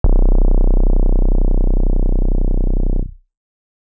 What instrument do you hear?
electronic keyboard